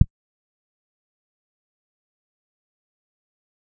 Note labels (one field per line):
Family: guitar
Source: electronic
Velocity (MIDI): 25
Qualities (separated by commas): fast decay, percussive